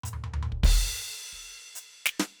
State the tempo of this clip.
100 BPM